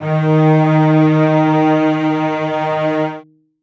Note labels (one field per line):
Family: string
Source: acoustic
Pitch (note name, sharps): D#3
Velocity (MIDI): 127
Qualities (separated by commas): reverb